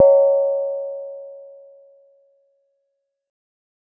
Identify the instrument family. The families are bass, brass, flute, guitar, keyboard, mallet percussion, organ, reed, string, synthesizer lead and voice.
mallet percussion